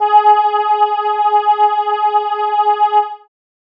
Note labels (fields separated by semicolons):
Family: keyboard; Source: synthesizer; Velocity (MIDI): 100